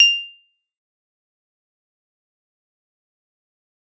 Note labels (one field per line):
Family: keyboard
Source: electronic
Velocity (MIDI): 100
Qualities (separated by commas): bright, fast decay, percussive